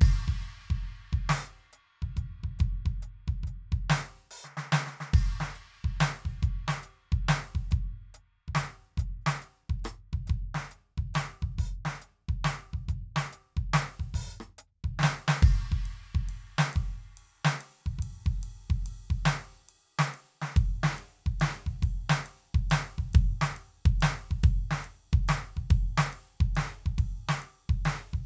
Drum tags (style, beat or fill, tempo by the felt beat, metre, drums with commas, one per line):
rock
beat
46.7 dotted-quarter beats per minute (140 eighth notes per minute)
6/8
crash, ride, closed hi-hat, open hi-hat, hi-hat pedal, snare, cross-stick, kick